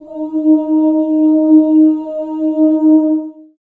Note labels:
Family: voice; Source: acoustic; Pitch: D#4; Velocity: 127; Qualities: long release, reverb

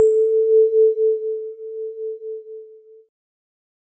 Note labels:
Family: keyboard; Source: electronic; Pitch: A4; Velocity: 50; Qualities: multiphonic

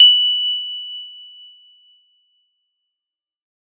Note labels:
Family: mallet percussion; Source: acoustic; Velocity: 100; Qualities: bright

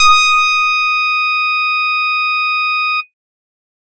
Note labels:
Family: bass; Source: synthesizer; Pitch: D#6; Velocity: 100; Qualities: bright, distorted

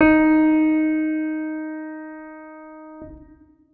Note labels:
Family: organ; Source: electronic; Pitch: D#4; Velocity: 50; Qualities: reverb

